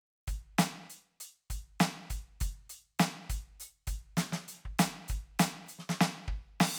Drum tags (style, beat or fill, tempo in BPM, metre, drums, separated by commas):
rock, beat, 100 BPM, 4/4, crash, closed hi-hat, open hi-hat, hi-hat pedal, snare, kick